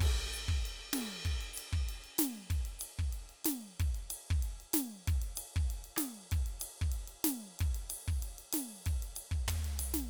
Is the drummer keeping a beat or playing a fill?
beat